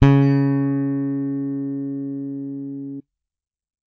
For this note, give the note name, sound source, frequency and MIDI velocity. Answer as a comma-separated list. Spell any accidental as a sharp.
C#3, electronic, 138.6 Hz, 127